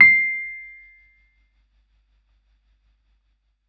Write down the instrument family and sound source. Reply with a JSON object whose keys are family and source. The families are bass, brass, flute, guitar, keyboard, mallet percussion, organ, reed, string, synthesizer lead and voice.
{"family": "keyboard", "source": "electronic"}